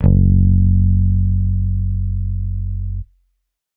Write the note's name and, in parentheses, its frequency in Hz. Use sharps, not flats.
F#1 (46.25 Hz)